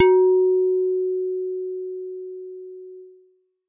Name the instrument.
synthesizer bass